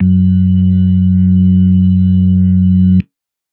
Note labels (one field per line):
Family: organ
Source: electronic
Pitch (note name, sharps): F#2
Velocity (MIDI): 50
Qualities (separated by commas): dark